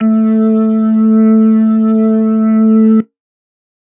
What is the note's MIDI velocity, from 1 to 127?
100